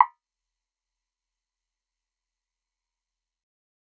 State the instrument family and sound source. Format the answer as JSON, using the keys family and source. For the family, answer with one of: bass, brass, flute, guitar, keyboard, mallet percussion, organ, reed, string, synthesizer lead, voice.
{"family": "bass", "source": "synthesizer"}